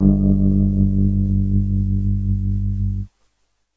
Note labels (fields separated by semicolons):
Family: keyboard; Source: electronic; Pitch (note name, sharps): G1; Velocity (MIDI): 50; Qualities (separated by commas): dark